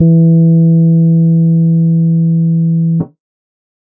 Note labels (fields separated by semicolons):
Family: keyboard; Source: electronic; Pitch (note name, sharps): E3; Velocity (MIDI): 50; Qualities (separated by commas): dark